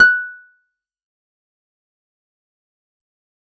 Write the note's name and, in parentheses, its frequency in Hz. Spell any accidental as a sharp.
F#6 (1480 Hz)